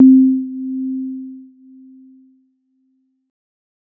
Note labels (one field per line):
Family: keyboard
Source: electronic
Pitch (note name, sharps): C4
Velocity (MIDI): 50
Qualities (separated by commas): dark